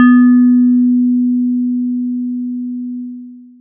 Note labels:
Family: mallet percussion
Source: electronic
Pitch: B3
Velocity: 25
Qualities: long release, multiphonic

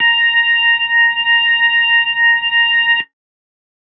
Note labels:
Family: organ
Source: electronic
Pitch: A#5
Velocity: 75

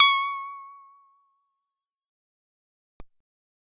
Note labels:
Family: bass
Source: synthesizer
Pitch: C#6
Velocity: 127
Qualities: fast decay, percussive

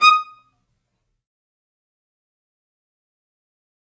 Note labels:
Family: string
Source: acoustic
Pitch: D#6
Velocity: 100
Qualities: fast decay, percussive, reverb

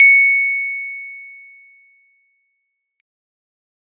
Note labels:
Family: keyboard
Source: electronic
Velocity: 100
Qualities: bright

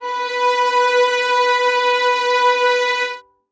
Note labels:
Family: string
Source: acoustic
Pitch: B4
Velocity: 100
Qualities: reverb

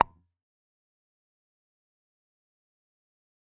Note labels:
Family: guitar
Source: electronic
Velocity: 25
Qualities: fast decay, percussive

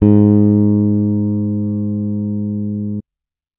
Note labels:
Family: bass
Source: electronic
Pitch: G#2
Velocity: 75

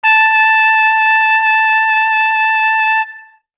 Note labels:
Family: brass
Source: acoustic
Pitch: A5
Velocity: 127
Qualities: bright, distorted

